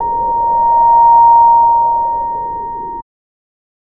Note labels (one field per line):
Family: bass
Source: synthesizer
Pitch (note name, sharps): A#5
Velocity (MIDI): 50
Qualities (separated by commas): distorted